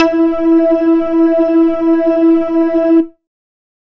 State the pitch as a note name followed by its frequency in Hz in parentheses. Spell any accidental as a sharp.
E4 (329.6 Hz)